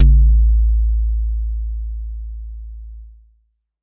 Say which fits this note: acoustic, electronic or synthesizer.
synthesizer